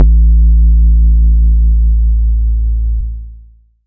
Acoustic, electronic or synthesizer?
synthesizer